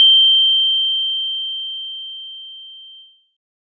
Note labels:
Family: mallet percussion; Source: acoustic; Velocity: 127; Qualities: bright

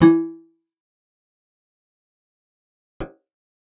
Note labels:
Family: guitar; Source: acoustic; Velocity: 25; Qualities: fast decay, percussive, reverb

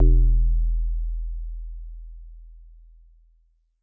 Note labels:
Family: guitar; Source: synthesizer; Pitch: E1; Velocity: 50; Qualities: dark

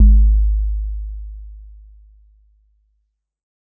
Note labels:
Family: mallet percussion; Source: acoustic; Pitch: G#1; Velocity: 25; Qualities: dark

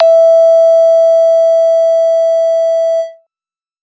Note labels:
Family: bass; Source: synthesizer; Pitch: E5; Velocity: 25; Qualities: bright, distorted

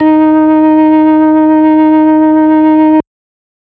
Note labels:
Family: organ; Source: electronic; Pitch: D#4; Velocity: 50; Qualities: distorted

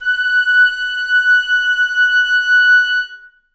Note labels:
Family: reed; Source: acoustic; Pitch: F#6; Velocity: 25; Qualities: reverb

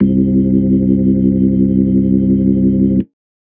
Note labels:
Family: organ; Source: electronic; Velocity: 127

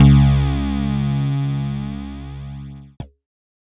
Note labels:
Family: keyboard; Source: electronic; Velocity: 100; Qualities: distorted

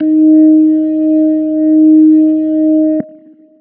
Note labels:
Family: organ; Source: electronic; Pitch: D#4; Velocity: 100; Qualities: long release

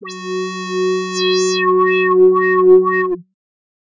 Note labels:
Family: bass; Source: synthesizer; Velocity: 100; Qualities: distorted, non-linear envelope

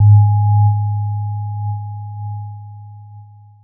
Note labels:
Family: keyboard; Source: electronic; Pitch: G#2; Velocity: 127; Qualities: long release

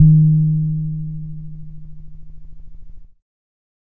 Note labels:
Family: keyboard; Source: electronic; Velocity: 75; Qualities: dark

